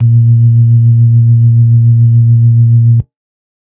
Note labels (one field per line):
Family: organ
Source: electronic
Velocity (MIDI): 100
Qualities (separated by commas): dark